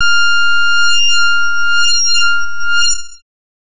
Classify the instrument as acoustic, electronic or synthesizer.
synthesizer